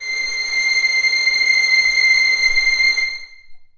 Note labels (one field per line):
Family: string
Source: acoustic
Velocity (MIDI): 50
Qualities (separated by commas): bright, long release, reverb